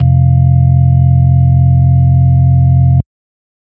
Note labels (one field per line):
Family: organ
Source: electronic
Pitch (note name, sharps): F1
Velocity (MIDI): 25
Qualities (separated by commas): dark